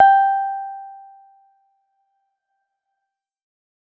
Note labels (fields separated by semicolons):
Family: keyboard; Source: electronic; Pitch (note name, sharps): G5; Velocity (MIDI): 50